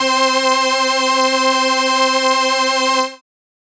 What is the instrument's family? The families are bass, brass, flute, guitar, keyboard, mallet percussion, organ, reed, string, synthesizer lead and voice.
keyboard